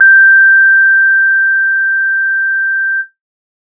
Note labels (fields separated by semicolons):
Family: guitar; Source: electronic; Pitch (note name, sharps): G6; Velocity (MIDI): 50; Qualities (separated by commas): bright